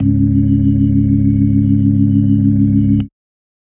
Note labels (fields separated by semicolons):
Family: organ; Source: electronic; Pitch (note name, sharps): C#1; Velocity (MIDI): 75; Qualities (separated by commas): dark